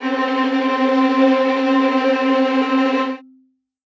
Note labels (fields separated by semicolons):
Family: string; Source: acoustic; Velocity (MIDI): 127; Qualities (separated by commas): bright, non-linear envelope, reverb